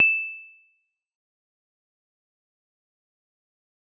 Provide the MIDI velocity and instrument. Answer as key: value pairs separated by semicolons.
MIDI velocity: 127; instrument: acoustic mallet percussion instrument